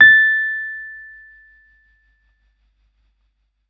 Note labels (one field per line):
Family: keyboard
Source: electronic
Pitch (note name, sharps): A6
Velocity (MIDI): 75